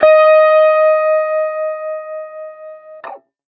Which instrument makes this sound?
electronic guitar